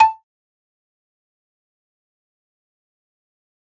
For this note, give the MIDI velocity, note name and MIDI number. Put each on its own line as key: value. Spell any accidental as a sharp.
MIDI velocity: 127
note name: A5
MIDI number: 81